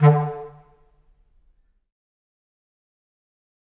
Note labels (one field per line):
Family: reed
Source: acoustic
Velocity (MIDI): 25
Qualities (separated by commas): fast decay, percussive, reverb